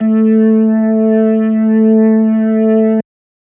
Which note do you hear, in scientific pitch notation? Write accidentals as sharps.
A3